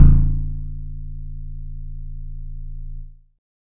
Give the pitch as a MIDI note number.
21